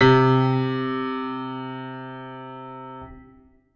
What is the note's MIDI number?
48